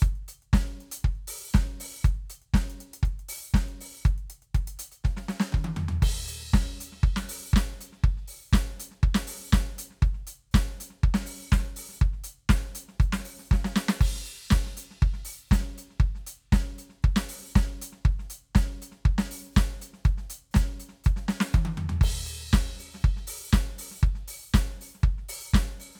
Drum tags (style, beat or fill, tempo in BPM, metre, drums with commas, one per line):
disco
beat
120 BPM
4/4
crash, closed hi-hat, open hi-hat, hi-hat pedal, snare, high tom, floor tom, kick